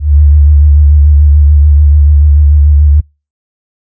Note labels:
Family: flute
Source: synthesizer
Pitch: D2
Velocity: 127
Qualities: dark

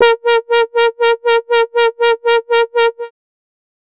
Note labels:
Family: bass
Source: synthesizer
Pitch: A#4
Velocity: 25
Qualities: bright, distorted, tempo-synced

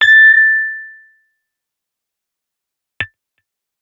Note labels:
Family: guitar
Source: electronic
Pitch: A6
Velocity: 25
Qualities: distorted, fast decay

